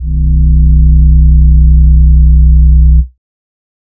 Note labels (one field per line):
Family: voice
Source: synthesizer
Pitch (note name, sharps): B0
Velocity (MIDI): 50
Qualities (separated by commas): dark